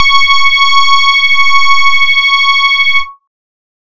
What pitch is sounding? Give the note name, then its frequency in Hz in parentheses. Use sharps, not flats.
C#6 (1109 Hz)